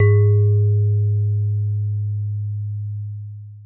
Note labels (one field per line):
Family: mallet percussion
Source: acoustic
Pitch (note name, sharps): G#2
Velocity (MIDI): 127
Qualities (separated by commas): long release